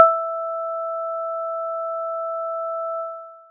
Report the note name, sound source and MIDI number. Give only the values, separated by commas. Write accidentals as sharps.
E5, acoustic, 76